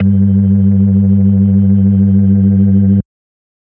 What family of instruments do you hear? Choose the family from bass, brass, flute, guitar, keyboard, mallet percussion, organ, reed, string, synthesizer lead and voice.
organ